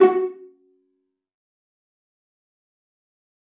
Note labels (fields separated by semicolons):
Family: string; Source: acoustic; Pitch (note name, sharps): F#4; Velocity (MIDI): 100; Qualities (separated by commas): fast decay, percussive, reverb